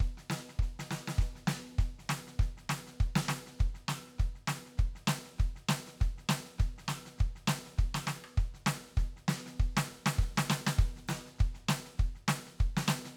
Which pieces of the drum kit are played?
hi-hat pedal, snare, cross-stick and kick